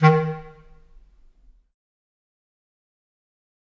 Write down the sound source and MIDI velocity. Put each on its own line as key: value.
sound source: acoustic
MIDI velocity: 25